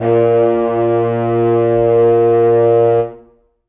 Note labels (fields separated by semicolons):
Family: reed; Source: acoustic; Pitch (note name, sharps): A#2; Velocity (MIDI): 75; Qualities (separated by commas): reverb